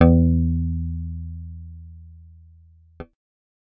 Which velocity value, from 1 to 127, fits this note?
100